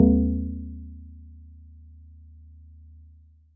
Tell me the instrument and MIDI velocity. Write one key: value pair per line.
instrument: acoustic mallet percussion instrument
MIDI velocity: 25